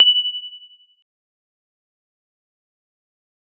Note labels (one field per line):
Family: keyboard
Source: electronic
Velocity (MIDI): 50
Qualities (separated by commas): bright, fast decay, percussive